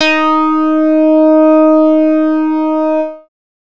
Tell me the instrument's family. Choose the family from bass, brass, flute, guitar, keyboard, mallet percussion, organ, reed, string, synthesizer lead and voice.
bass